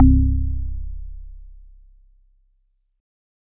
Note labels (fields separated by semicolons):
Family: organ; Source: electronic; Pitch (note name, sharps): C1; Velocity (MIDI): 75